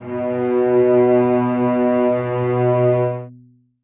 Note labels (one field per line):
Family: string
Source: acoustic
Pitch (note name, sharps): B2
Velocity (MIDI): 50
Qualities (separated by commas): reverb